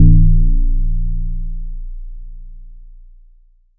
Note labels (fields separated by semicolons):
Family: mallet percussion; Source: electronic; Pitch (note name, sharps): A#0; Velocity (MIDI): 75; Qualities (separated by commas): multiphonic